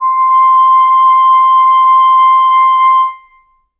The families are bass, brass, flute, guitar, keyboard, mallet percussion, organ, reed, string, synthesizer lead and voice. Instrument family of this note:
reed